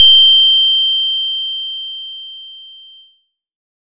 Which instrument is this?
acoustic guitar